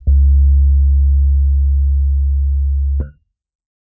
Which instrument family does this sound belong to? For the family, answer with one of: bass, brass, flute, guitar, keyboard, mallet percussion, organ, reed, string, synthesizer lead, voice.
keyboard